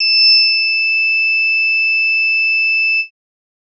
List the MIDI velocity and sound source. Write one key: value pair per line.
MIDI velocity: 75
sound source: synthesizer